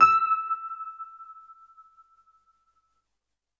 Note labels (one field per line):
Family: keyboard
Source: electronic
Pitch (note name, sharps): E6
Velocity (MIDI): 100